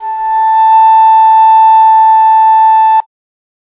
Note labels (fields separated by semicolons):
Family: flute; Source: acoustic; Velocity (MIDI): 50